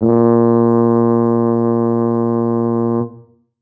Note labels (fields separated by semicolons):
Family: brass; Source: acoustic; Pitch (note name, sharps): A#2; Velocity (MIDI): 75; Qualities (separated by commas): dark